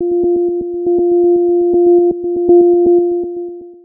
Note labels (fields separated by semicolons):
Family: synthesizer lead; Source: synthesizer; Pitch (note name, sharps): F4; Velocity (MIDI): 25; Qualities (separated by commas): dark, long release, tempo-synced